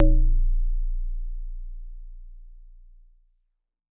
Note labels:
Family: mallet percussion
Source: acoustic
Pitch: A#0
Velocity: 100

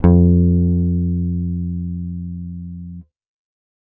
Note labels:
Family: bass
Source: electronic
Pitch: F2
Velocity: 100

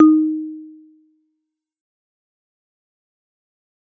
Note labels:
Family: mallet percussion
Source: acoustic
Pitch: D#4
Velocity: 25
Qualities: fast decay, percussive

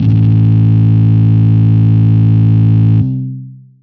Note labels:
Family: guitar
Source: electronic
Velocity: 100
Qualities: bright, distorted, long release

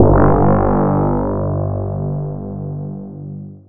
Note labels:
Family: mallet percussion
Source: electronic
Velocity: 25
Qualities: distorted, long release, non-linear envelope

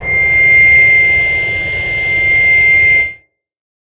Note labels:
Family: bass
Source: synthesizer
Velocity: 25

